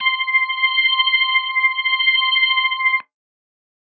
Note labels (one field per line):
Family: organ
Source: electronic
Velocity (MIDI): 25